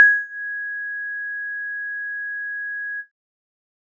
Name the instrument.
electronic keyboard